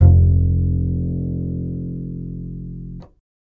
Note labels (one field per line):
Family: bass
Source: electronic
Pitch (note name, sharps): F1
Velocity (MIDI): 100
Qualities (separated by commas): reverb